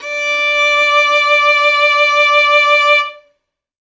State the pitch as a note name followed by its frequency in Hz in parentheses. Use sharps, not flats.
D5 (587.3 Hz)